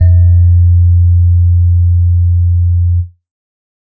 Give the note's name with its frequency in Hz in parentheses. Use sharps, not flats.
F2 (87.31 Hz)